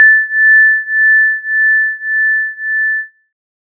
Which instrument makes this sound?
synthesizer lead